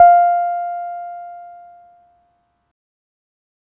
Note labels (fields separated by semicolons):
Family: keyboard; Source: electronic; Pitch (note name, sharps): F5; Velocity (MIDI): 50